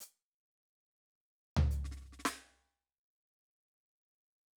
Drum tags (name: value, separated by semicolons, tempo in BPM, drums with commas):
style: Afro-Cuban; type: fill; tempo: 105 BPM; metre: 4/4; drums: hi-hat pedal, snare, floor tom